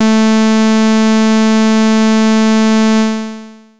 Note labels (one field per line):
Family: bass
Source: synthesizer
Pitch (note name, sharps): A3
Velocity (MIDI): 50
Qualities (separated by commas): bright, distorted, long release